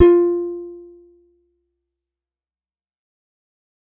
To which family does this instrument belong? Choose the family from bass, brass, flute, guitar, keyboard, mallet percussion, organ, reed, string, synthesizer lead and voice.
guitar